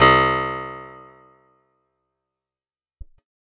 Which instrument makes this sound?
acoustic guitar